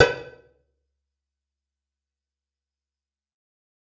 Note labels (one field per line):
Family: guitar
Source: electronic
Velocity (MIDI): 50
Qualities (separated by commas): bright, fast decay, percussive, reverb